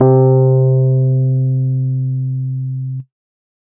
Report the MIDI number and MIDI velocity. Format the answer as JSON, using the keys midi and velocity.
{"midi": 48, "velocity": 25}